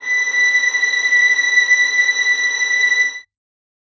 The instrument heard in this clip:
acoustic string instrument